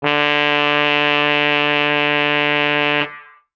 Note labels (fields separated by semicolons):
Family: brass; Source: acoustic; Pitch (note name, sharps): D3; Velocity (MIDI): 127; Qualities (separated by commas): bright